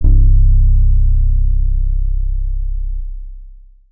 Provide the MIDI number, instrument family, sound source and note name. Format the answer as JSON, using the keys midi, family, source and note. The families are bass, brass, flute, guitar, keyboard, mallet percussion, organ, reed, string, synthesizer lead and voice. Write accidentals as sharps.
{"midi": 24, "family": "guitar", "source": "electronic", "note": "C1"}